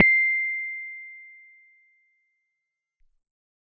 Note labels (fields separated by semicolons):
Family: keyboard; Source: electronic; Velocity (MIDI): 127; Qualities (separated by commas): fast decay